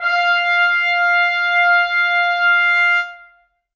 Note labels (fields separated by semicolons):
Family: brass; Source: acoustic; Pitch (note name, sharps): F5; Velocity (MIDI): 100; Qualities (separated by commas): reverb